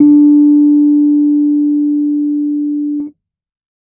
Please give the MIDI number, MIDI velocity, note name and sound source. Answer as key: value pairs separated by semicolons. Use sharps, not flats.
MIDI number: 62; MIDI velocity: 50; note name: D4; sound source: electronic